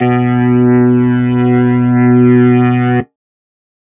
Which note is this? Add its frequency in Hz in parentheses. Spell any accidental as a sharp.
B2 (123.5 Hz)